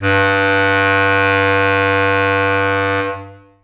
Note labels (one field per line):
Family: reed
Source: acoustic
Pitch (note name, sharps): G2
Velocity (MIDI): 127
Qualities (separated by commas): reverb